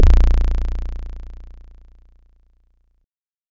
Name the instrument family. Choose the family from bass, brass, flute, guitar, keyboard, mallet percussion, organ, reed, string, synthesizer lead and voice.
bass